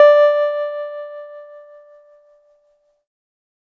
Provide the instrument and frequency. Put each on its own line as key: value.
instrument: electronic keyboard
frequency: 587.3 Hz